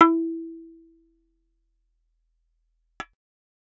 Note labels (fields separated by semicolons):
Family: bass; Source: synthesizer; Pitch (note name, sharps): E4; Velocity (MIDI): 127; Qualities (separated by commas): percussive